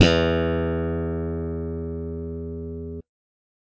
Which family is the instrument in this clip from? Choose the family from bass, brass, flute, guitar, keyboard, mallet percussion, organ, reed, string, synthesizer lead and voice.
bass